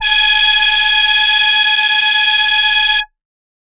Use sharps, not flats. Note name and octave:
G#5